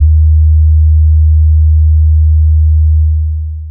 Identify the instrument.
synthesizer bass